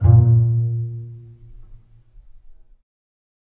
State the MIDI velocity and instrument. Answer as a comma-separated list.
50, acoustic string instrument